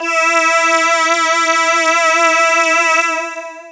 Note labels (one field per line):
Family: voice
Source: synthesizer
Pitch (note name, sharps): E4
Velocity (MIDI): 127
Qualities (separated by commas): bright, distorted, long release